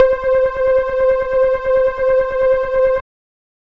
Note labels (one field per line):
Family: bass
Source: synthesizer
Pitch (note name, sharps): C5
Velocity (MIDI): 75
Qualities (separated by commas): dark